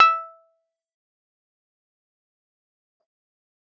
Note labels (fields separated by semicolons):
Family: keyboard; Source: electronic; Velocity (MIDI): 127; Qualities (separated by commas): fast decay, percussive